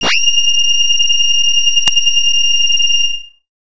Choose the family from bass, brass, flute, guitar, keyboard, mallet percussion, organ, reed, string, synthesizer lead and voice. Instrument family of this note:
bass